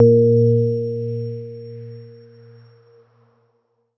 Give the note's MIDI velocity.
75